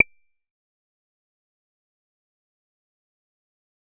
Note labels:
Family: bass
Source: synthesizer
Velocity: 75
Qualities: fast decay, percussive

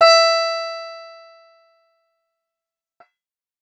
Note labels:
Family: guitar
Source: acoustic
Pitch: E5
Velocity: 100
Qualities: bright, distorted, fast decay

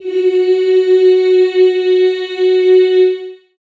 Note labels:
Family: voice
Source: acoustic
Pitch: F#4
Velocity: 127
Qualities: reverb

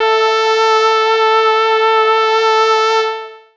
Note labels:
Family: voice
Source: synthesizer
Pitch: A4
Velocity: 50

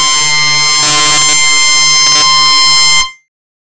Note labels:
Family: bass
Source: synthesizer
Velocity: 127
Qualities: bright, distorted

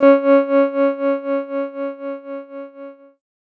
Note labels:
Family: keyboard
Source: electronic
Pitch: C#4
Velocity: 50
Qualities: dark

